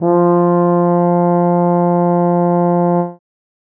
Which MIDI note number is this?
53